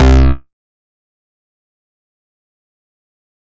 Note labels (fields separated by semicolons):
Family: bass; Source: synthesizer; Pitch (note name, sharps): C2; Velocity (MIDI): 127; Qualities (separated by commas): fast decay, percussive